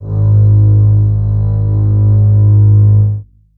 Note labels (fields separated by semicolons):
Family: string; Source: acoustic; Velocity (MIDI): 25; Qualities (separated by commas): reverb